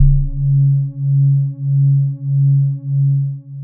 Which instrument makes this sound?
synthesizer bass